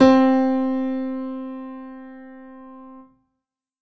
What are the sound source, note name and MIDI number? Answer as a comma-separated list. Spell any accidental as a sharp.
acoustic, C4, 60